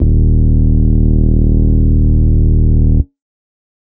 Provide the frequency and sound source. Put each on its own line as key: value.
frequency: 38.89 Hz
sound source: electronic